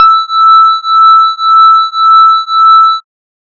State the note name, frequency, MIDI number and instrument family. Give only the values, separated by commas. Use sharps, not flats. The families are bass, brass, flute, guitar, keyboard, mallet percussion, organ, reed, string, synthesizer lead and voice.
E6, 1319 Hz, 88, bass